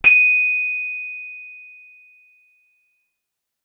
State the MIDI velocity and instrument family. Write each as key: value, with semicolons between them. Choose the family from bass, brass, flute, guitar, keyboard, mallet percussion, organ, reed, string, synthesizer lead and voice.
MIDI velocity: 100; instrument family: guitar